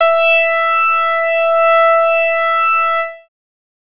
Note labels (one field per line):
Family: bass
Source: synthesizer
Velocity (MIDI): 75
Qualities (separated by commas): bright, distorted